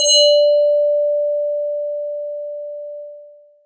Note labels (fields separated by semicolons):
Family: mallet percussion; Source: electronic; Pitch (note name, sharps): D5; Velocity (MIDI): 127; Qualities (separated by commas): multiphonic